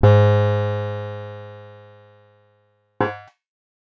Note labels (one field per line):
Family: guitar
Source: acoustic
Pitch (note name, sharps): G#2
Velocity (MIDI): 25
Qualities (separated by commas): distorted